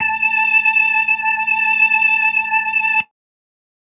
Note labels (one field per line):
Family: organ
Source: electronic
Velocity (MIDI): 75